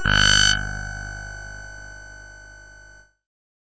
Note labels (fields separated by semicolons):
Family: keyboard; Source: synthesizer; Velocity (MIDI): 100; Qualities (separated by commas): bright, distorted